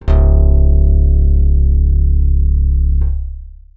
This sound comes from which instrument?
synthesizer bass